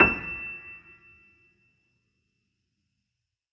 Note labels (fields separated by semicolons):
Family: keyboard; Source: acoustic; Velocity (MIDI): 25; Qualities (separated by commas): reverb